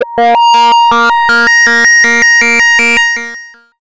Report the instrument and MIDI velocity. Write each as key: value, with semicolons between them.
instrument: synthesizer bass; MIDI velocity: 100